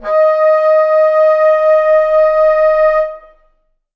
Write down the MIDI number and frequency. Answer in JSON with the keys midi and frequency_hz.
{"midi": 75, "frequency_hz": 622.3}